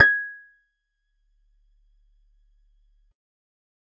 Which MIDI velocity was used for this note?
100